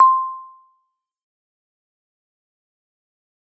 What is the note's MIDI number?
84